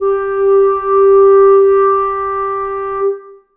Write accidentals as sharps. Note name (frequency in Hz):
G4 (392 Hz)